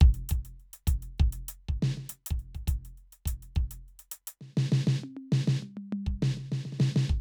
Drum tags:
hip-hop, beat, 100 BPM, 4/4, closed hi-hat, snare, high tom, mid tom, floor tom, kick

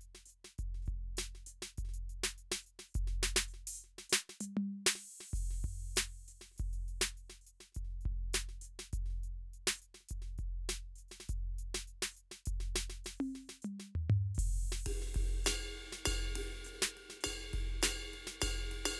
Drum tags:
Brazilian, beat, 101 BPM, 4/4, crash, ride, ride bell, closed hi-hat, open hi-hat, hi-hat pedal, snare, high tom, mid tom, floor tom, kick

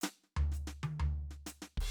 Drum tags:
jazz, fill, 125 BPM, 4/4, crash, closed hi-hat, hi-hat pedal, snare, high tom, floor tom, kick

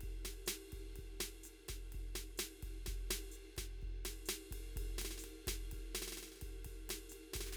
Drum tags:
bossa nova, beat, 127 BPM, 4/4, ride, hi-hat pedal, snare, kick

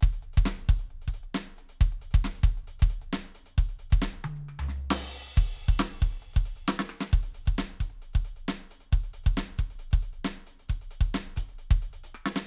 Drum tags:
rock, beat, 135 BPM, 4/4, crash, closed hi-hat, snare, cross-stick, high tom, floor tom, kick

